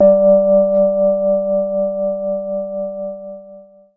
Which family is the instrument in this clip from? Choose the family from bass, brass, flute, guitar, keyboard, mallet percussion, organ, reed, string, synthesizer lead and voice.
keyboard